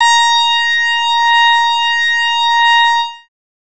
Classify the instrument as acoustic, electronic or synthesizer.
synthesizer